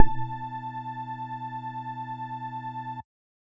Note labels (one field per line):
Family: bass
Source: synthesizer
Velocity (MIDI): 50